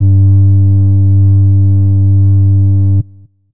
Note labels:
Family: flute; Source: acoustic; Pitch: G2; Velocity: 50; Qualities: dark

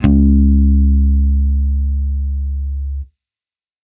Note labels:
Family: bass; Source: electronic; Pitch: C#2; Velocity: 127; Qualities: distorted

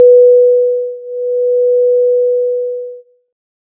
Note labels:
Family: synthesizer lead; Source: synthesizer; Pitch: B4; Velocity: 75

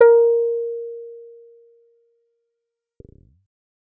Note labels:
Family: bass; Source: synthesizer; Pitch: A#4; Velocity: 25; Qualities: fast decay

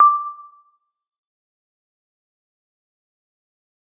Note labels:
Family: mallet percussion; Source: acoustic; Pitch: D6; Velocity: 100; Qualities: fast decay, percussive, reverb

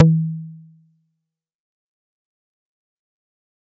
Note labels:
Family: bass; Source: synthesizer; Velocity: 75; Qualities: fast decay, percussive

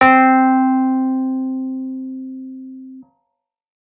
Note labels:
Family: keyboard; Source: electronic; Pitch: C4; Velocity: 127

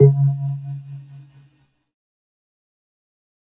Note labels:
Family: keyboard; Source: synthesizer; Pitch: C#3; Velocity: 127; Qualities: fast decay

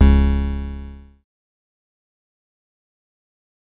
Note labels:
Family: bass; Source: synthesizer; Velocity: 127; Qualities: bright, distorted, fast decay

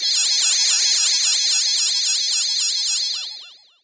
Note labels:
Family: voice; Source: synthesizer; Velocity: 127; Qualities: bright, distorted, long release

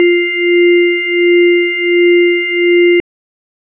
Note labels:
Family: organ; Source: electronic; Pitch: F4; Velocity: 25

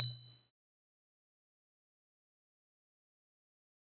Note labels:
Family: keyboard; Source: electronic; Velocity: 25; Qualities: bright, fast decay, percussive, reverb

